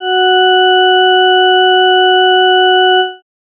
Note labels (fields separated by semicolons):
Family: organ; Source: electronic; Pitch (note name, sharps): F#4; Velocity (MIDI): 50